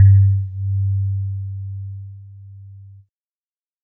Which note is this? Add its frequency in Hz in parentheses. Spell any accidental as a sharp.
G2 (98 Hz)